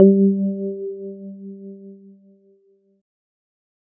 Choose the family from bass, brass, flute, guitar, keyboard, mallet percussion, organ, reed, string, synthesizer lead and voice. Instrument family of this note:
keyboard